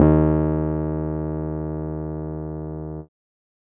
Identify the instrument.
electronic keyboard